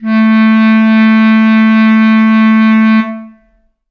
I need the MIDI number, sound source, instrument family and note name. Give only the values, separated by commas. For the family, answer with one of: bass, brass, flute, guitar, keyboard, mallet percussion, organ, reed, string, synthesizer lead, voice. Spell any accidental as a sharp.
57, acoustic, reed, A3